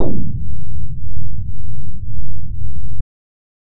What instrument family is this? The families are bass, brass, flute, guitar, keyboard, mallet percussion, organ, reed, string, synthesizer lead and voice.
bass